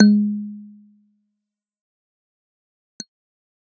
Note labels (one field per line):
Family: keyboard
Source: electronic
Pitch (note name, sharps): G#3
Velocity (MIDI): 25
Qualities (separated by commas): percussive